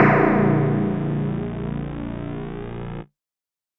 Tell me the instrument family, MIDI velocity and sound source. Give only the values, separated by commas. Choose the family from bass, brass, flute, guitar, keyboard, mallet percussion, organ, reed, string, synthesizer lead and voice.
mallet percussion, 75, electronic